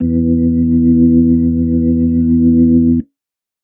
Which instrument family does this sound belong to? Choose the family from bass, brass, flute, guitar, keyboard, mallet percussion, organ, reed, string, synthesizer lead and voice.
organ